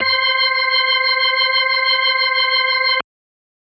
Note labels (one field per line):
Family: organ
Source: electronic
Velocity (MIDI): 100